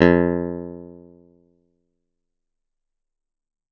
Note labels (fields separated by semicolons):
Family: guitar; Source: acoustic; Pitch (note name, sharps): F2; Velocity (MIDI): 100